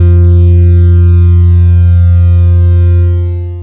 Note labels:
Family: bass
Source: synthesizer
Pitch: F2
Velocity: 127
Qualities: bright, distorted, long release

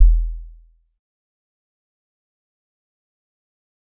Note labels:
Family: mallet percussion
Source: acoustic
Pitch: E1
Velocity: 25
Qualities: dark, fast decay, percussive

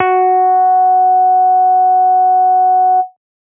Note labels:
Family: bass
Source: synthesizer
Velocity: 100

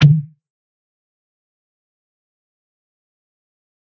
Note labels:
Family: guitar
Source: electronic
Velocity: 25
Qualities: distorted, fast decay, percussive

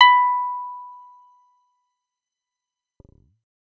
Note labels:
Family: bass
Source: synthesizer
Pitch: B5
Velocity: 127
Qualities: fast decay

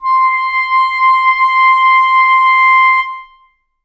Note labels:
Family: reed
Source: acoustic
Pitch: C6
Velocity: 100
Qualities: reverb

